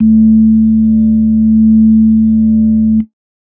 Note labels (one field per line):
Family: keyboard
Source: electronic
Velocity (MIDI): 25